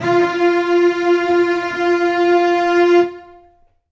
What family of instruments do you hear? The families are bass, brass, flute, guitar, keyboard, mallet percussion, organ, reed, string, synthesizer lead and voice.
string